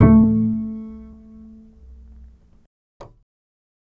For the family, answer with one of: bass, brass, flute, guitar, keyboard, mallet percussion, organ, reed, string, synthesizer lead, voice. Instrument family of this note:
bass